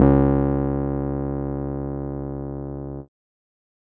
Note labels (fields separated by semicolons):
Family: keyboard; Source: electronic; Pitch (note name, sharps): C#2; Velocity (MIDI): 25